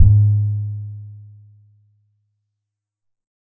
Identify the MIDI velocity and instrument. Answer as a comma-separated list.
25, acoustic guitar